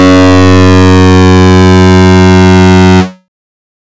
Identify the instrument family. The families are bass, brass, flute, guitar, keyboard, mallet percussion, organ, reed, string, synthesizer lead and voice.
bass